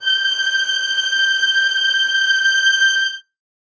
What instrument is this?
acoustic string instrument